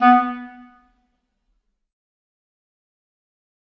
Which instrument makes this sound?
acoustic reed instrument